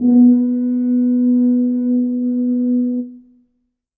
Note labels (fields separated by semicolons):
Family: brass; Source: acoustic; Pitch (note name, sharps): B3; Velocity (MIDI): 50; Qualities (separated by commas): dark, reverb